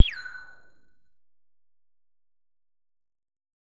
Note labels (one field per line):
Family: bass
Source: synthesizer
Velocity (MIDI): 127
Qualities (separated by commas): distorted, percussive